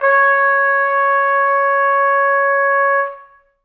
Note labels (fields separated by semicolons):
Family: brass; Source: acoustic; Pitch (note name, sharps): C#5; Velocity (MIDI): 25; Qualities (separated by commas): reverb